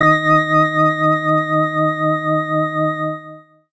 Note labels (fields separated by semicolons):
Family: organ; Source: electronic; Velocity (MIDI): 25; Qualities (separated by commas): distorted